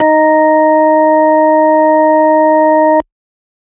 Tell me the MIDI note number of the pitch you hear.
63